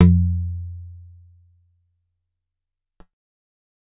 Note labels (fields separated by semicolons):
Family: guitar; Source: acoustic; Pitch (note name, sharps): F2; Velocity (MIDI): 75; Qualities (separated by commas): dark, fast decay